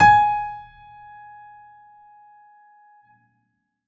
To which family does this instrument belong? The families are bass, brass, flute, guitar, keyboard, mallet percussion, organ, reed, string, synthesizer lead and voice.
keyboard